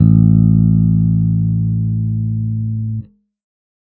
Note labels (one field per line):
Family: bass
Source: electronic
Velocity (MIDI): 50